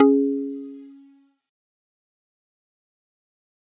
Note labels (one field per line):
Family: mallet percussion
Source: acoustic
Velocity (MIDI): 50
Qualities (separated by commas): fast decay, multiphonic